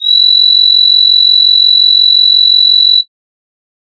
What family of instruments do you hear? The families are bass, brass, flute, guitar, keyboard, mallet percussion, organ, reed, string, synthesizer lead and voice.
flute